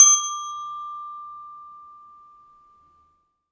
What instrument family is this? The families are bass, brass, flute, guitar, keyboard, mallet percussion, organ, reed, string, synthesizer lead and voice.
mallet percussion